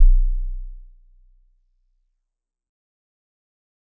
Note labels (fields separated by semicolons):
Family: mallet percussion; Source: acoustic; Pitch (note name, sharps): B0; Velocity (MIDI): 25; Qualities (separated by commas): dark, fast decay